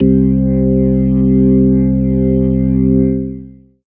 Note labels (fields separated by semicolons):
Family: organ; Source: electronic; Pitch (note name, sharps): C2; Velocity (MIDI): 50; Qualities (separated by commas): distorted, long release